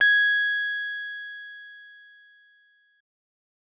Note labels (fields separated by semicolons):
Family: keyboard; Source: electronic; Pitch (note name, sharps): G#6; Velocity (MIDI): 127; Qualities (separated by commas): bright